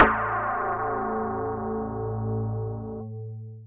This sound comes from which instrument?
electronic mallet percussion instrument